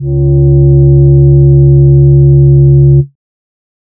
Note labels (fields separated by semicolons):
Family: voice; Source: synthesizer; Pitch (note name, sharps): C#2; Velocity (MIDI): 100; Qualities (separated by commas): dark